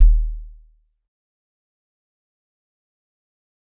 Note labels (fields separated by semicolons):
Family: mallet percussion; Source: acoustic; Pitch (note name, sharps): D#1; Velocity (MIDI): 50; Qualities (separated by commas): dark, fast decay, percussive